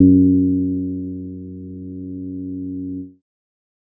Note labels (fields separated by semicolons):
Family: bass; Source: synthesizer; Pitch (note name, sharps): F#2; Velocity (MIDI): 50; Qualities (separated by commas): dark